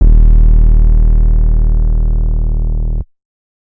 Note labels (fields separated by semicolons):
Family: bass; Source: synthesizer; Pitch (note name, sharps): D#1; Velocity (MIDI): 50; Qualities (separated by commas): distorted